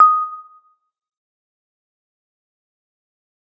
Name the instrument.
acoustic mallet percussion instrument